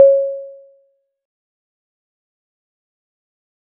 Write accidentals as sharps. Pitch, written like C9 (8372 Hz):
C#5 (554.4 Hz)